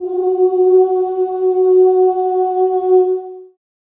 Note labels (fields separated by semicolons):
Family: voice; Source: acoustic; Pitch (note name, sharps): F#4; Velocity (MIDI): 100; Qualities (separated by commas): long release, reverb